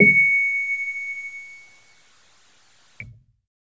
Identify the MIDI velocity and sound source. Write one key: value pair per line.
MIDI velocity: 25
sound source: electronic